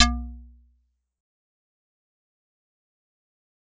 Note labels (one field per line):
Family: mallet percussion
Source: acoustic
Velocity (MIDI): 25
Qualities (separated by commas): fast decay, percussive